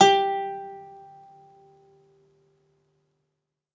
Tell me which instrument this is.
acoustic guitar